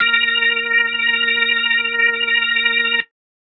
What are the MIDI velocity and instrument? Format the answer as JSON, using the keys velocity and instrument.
{"velocity": 50, "instrument": "electronic organ"}